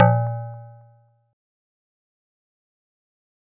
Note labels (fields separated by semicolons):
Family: mallet percussion; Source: acoustic; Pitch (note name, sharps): A#2; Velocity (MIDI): 25; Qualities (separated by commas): fast decay